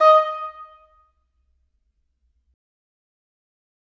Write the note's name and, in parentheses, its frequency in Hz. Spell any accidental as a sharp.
D#5 (622.3 Hz)